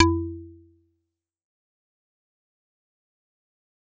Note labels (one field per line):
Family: mallet percussion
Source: acoustic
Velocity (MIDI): 100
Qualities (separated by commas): fast decay, percussive